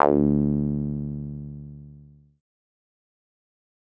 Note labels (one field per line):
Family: synthesizer lead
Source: synthesizer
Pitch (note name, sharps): D2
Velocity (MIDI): 75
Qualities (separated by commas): distorted, fast decay